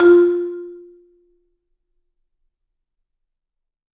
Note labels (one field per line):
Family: mallet percussion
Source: acoustic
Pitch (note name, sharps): F4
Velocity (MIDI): 127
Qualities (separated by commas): reverb